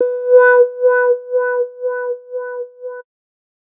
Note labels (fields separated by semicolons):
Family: bass; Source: synthesizer; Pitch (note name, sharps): B4; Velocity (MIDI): 25; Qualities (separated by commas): distorted